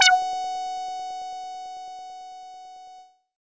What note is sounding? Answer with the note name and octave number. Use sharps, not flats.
F#5